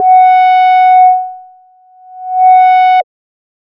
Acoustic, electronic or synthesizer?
synthesizer